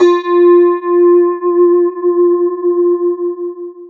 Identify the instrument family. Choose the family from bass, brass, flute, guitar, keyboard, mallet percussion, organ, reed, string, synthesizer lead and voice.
guitar